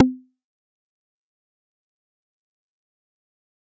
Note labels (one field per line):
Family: bass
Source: synthesizer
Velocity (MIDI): 25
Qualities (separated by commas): fast decay, percussive